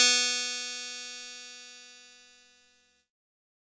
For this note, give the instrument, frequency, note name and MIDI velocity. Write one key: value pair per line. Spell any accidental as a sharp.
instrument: electronic keyboard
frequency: 246.9 Hz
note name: B3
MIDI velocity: 127